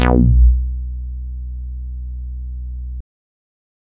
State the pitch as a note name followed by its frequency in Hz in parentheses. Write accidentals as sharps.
B1 (61.74 Hz)